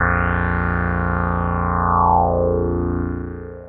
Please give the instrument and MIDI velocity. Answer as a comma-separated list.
synthesizer lead, 100